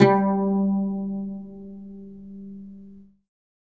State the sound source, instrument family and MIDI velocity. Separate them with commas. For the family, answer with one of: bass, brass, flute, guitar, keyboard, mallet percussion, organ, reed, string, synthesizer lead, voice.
acoustic, guitar, 100